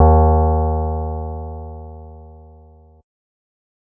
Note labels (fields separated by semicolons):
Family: bass; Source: synthesizer; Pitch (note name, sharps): D#2; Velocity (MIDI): 25